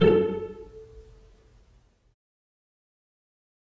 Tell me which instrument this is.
acoustic string instrument